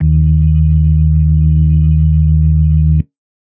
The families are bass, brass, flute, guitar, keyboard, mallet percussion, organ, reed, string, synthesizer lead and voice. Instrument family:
organ